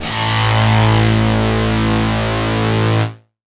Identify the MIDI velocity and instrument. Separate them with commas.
25, electronic guitar